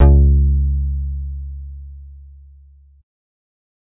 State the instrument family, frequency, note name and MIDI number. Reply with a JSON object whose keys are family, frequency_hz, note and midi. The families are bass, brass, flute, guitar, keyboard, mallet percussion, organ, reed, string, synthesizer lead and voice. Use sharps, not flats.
{"family": "bass", "frequency_hz": 69.3, "note": "C#2", "midi": 37}